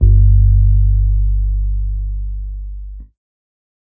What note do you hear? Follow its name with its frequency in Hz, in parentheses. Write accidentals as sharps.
G1 (49 Hz)